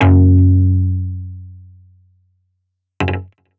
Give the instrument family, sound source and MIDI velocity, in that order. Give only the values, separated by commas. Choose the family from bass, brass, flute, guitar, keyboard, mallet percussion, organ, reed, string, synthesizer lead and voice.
guitar, electronic, 75